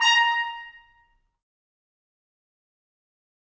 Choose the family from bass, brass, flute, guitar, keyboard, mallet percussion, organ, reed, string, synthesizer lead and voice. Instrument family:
brass